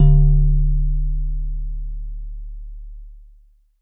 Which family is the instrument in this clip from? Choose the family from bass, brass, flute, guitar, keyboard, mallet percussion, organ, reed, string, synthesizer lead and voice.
mallet percussion